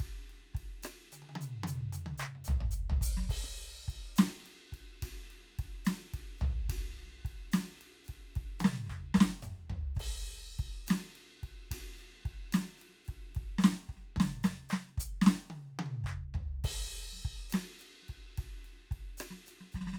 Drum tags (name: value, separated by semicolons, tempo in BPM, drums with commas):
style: blues shuffle; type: beat; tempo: 72 BPM; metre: 4/4; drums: crash, ride, closed hi-hat, hi-hat pedal, percussion, snare, cross-stick, high tom, mid tom, floor tom, kick